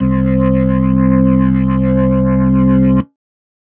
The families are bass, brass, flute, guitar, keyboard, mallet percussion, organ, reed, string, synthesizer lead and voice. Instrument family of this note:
keyboard